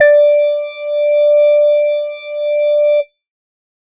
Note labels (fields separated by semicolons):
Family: organ; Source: electronic; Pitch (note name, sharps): D5; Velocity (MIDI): 100